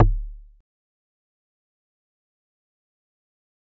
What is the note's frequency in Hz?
36.71 Hz